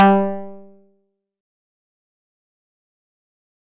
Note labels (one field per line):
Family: guitar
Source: acoustic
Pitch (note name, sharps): G3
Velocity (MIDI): 50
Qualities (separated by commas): distorted, fast decay, percussive